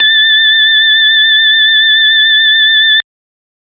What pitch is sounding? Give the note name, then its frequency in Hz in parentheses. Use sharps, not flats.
A6 (1760 Hz)